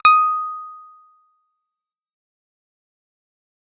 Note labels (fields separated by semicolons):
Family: bass; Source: synthesizer; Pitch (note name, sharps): D#6; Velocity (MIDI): 127; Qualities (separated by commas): fast decay